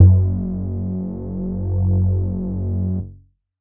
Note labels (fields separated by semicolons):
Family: keyboard; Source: electronic; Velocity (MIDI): 100; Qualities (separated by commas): distorted